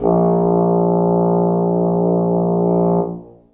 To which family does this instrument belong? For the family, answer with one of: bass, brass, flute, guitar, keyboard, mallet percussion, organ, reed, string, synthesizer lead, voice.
brass